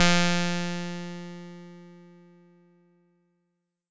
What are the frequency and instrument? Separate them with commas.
174.6 Hz, synthesizer bass